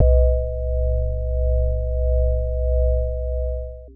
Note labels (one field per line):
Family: mallet percussion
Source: synthesizer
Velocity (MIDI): 127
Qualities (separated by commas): long release, multiphonic